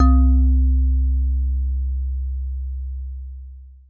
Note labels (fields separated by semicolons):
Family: mallet percussion; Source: acoustic; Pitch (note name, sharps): C2; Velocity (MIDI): 75; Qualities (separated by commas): dark, long release, reverb